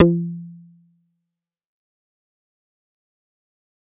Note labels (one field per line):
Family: bass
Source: synthesizer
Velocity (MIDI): 127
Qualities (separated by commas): distorted, fast decay, percussive